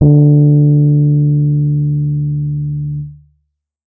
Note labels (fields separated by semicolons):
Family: keyboard; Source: electronic; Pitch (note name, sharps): D3; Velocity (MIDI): 100; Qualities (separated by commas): dark